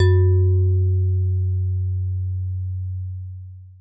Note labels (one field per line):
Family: mallet percussion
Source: acoustic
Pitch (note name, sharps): F#2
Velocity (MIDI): 127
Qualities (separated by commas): long release